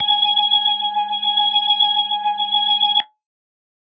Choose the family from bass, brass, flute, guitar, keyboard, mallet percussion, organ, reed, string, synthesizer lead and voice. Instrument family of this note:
organ